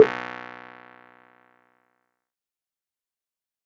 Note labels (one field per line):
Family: keyboard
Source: electronic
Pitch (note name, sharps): B1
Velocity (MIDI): 100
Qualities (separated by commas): fast decay, percussive